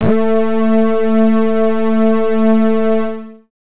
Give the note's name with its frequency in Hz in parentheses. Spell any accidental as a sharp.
A3 (220 Hz)